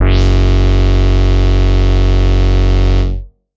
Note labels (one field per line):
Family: bass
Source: synthesizer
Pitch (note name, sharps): F#1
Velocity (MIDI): 127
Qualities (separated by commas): distorted